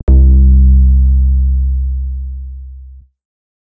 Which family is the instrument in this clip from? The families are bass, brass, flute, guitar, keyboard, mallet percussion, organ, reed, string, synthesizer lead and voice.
bass